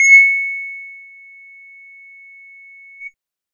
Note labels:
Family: bass; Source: synthesizer; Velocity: 75

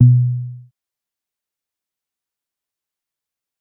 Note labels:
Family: bass; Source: synthesizer; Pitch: B2; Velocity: 100; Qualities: dark, fast decay, percussive

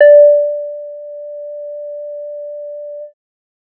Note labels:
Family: bass; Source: synthesizer; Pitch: D5; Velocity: 25

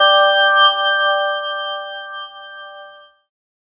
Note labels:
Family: keyboard; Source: synthesizer; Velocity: 127

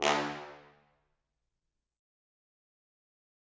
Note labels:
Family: brass; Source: acoustic; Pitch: D2; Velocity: 127; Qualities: bright, fast decay, percussive, reverb

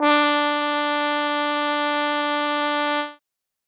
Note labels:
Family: brass; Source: acoustic; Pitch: D4; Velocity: 127; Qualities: bright

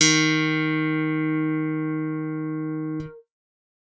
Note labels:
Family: guitar; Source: electronic; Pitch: D#3; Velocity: 127; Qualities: reverb

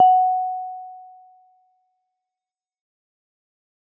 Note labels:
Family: mallet percussion; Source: acoustic; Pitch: F#5; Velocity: 100; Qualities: fast decay

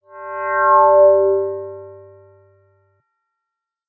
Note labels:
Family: mallet percussion; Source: electronic; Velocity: 50; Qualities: bright

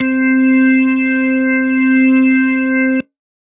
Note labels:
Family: organ; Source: electronic; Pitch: C4; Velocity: 100

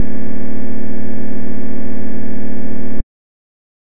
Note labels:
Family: bass; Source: synthesizer; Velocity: 100

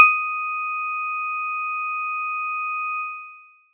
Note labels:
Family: mallet percussion; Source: acoustic; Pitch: D#6; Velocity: 25

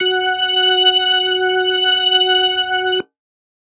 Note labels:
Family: organ; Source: electronic; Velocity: 25

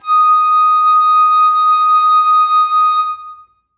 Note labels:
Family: flute; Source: acoustic; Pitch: D#6; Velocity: 25; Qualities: long release, reverb

